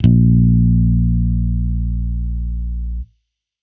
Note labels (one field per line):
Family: bass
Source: electronic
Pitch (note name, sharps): A#1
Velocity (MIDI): 25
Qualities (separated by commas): distorted